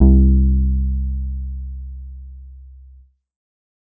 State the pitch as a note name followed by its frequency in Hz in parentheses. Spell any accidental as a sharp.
C2 (65.41 Hz)